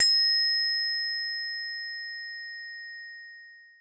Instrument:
acoustic mallet percussion instrument